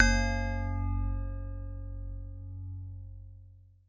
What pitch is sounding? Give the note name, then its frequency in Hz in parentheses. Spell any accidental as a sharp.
F#1 (46.25 Hz)